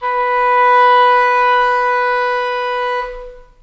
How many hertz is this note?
493.9 Hz